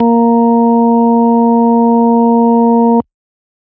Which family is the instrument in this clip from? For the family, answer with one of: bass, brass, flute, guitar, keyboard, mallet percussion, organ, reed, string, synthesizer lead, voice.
organ